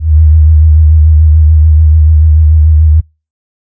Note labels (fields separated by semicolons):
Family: flute; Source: synthesizer; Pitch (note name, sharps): D#2; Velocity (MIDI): 127; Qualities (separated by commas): dark